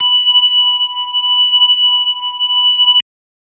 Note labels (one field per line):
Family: organ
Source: electronic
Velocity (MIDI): 127